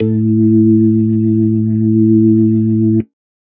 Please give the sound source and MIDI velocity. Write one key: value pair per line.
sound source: electronic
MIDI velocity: 75